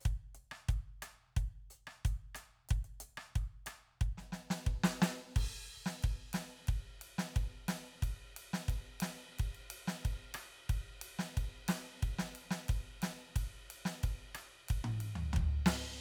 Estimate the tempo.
90 BPM